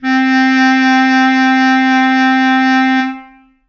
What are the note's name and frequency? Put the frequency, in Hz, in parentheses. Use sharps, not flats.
C4 (261.6 Hz)